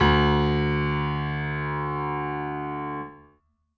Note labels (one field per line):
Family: keyboard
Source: acoustic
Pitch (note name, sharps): D2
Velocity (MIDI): 100